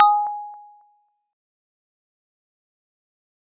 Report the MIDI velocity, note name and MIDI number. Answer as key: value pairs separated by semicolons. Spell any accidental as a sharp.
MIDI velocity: 75; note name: G#5; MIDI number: 80